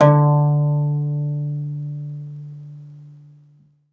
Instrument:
acoustic guitar